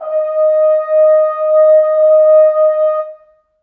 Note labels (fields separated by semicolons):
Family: brass; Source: acoustic; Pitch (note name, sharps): D#5; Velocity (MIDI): 50; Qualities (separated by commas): reverb